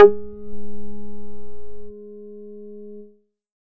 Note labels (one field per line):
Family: bass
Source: synthesizer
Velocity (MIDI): 50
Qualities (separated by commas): distorted